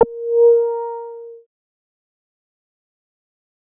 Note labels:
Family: bass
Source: synthesizer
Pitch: A#4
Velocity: 25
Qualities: distorted, fast decay

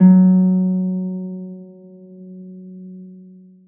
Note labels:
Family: string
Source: acoustic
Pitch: F#3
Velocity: 100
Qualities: long release, reverb

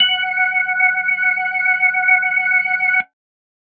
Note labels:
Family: organ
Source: electronic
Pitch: F#5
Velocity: 50

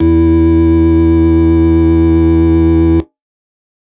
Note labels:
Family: organ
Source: electronic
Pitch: E2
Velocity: 50

